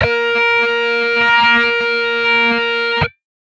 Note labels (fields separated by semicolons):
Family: guitar; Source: synthesizer; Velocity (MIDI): 127; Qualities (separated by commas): bright, distorted